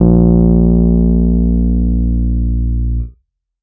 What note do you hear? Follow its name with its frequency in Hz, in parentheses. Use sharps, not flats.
A#1 (58.27 Hz)